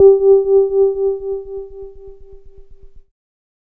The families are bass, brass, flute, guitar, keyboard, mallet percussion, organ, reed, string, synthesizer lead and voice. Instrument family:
keyboard